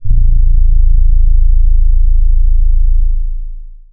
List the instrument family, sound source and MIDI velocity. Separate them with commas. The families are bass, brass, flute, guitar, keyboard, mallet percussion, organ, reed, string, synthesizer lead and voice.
keyboard, electronic, 75